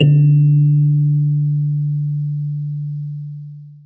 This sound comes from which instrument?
acoustic mallet percussion instrument